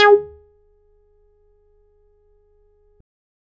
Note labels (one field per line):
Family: bass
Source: synthesizer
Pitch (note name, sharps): G#4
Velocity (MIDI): 50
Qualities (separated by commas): distorted, percussive